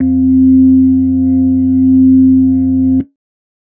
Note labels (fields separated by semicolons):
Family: keyboard; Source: electronic; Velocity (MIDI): 50